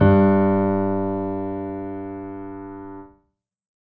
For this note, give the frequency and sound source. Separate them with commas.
98 Hz, acoustic